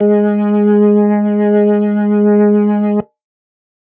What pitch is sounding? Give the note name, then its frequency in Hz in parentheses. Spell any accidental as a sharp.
G#3 (207.7 Hz)